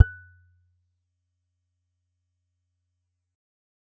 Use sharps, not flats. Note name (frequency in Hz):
F#6 (1480 Hz)